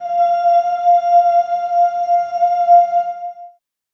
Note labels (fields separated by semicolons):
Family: voice; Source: acoustic; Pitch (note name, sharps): F5; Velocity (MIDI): 75; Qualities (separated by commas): long release, reverb